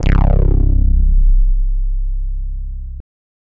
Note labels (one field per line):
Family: bass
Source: synthesizer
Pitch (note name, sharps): C1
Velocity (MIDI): 100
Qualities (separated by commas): distorted